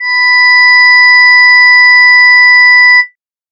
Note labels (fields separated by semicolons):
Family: voice; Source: synthesizer; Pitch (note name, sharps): B5; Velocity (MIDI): 100